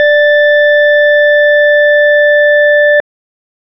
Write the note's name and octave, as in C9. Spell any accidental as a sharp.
D5